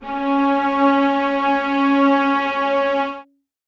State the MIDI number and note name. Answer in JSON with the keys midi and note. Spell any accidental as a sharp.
{"midi": 61, "note": "C#4"}